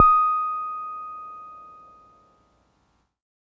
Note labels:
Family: keyboard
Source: electronic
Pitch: D#6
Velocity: 75

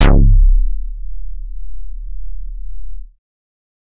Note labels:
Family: bass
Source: synthesizer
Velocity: 127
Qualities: distorted

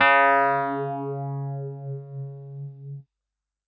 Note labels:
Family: keyboard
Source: electronic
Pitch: C#3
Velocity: 127

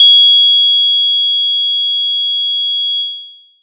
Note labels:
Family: mallet percussion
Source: acoustic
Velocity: 100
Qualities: bright, long release

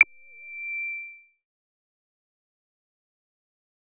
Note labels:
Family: bass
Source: synthesizer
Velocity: 50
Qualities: fast decay

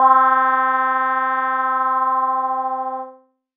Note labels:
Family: keyboard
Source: electronic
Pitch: C4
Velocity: 50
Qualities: distorted, multiphonic

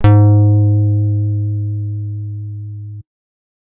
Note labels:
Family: guitar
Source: electronic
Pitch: G#2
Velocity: 75

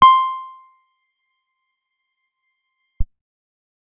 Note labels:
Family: guitar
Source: acoustic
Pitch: C6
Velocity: 25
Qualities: percussive

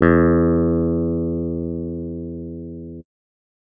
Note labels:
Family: keyboard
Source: electronic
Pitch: E2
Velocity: 75

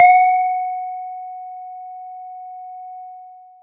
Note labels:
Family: mallet percussion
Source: acoustic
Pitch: F#5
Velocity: 75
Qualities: long release

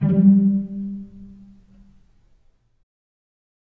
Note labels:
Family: string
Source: acoustic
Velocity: 50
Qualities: dark, reverb

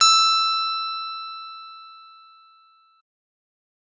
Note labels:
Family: keyboard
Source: electronic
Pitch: E6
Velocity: 100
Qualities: bright

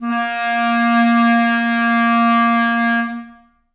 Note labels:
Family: reed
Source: acoustic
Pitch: A#3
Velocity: 127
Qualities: reverb

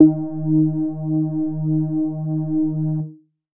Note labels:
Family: keyboard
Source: electronic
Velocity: 75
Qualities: distorted

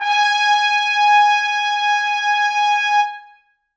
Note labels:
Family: brass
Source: acoustic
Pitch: G#5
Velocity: 127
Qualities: bright, reverb

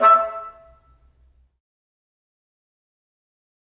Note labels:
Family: reed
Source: acoustic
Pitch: E5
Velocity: 25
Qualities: fast decay, percussive, reverb

